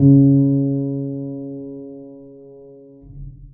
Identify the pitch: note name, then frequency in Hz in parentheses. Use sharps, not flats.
C#3 (138.6 Hz)